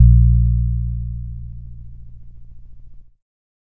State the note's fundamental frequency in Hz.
58.27 Hz